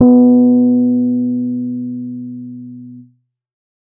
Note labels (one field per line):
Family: keyboard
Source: electronic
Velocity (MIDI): 75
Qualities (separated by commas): dark